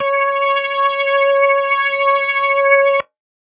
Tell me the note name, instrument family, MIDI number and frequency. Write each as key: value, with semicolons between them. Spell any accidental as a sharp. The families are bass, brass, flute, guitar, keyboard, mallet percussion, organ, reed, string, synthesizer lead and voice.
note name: C#5; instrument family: organ; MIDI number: 73; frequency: 554.4 Hz